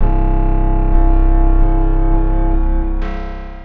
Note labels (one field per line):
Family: guitar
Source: acoustic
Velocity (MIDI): 75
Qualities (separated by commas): reverb